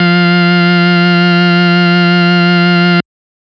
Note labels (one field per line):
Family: organ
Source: electronic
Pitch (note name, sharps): F3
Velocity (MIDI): 100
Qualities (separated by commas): bright, distorted